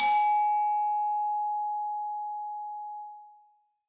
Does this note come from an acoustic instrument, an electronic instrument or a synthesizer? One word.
acoustic